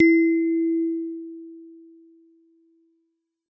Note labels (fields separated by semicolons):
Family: mallet percussion; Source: acoustic; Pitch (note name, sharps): E4; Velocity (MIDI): 75